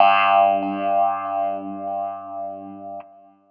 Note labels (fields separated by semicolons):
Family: keyboard; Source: electronic; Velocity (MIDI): 100